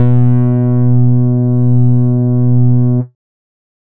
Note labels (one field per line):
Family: bass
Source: synthesizer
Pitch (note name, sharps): B2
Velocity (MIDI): 50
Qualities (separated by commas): distorted, multiphonic, tempo-synced